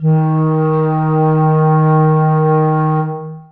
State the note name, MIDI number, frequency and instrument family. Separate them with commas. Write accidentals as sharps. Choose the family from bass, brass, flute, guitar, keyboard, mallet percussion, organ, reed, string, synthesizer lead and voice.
D#3, 51, 155.6 Hz, reed